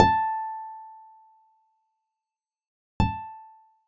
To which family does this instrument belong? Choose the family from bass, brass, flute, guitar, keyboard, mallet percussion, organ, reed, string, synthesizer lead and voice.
guitar